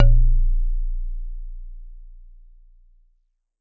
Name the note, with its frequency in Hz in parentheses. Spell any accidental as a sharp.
A#0 (29.14 Hz)